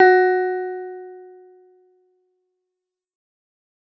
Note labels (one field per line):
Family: guitar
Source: synthesizer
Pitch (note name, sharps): F#4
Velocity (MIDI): 100